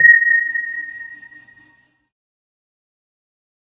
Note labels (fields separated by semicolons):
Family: keyboard; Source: synthesizer; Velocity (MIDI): 25; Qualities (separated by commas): fast decay